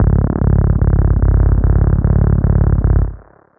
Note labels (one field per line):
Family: bass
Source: synthesizer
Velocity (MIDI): 50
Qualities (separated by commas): reverb